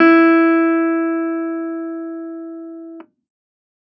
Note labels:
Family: keyboard; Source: electronic; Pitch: E4; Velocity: 50; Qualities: distorted

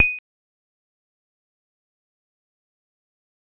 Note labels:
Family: mallet percussion; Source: acoustic; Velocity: 25; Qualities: bright, fast decay, percussive

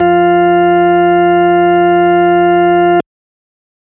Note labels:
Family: organ; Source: electronic; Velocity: 127

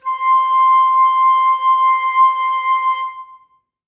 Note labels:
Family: flute; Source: acoustic; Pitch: C6; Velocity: 25; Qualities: reverb

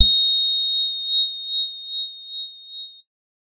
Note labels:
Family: bass; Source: synthesizer; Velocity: 75; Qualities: bright, reverb

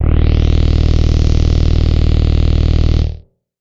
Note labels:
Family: bass; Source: synthesizer; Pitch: D#0; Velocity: 25; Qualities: distorted

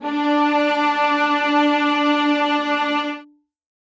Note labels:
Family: string; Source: acoustic; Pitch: D4; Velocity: 100; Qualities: reverb

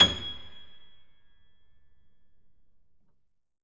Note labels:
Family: keyboard; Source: acoustic; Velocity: 100; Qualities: reverb

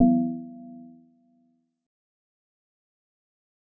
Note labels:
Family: mallet percussion; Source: synthesizer; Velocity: 50; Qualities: fast decay, multiphonic, percussive

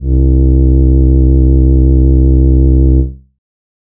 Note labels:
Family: voice; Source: synthesizer; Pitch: C2; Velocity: 50; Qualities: dark

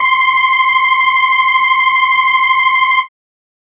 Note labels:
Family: organ; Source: electronic; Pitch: C6; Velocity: 75

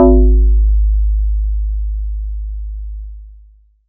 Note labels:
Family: mallet percussion; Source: electronic; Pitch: G#1; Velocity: 100; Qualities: long release, multiphonic

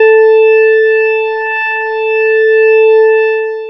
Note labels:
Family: bass; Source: synthesizer; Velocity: 100; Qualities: long release

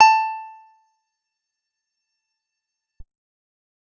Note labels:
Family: guitar; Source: acoustic; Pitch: A5; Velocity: 100; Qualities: percussive

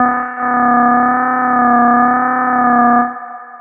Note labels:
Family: bass; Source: synthesizer; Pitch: B3; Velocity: 50; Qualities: long release, reverb

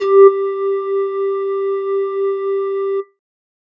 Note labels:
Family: flute; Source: synthesizer; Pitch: G4; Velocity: 25; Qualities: distorted

